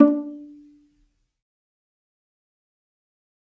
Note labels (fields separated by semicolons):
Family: string; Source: acoustic; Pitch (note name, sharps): D4; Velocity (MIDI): 75; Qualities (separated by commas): dark, fast decay, percussive, reverb